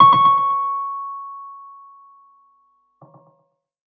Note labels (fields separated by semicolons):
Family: keyboard; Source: electronic; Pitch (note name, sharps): C#6; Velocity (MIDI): 127; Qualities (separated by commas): tempo-synced